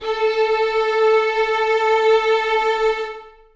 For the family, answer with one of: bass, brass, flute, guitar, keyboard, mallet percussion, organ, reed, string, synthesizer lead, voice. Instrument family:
string